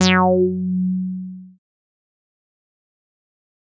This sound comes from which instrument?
synthesizer bass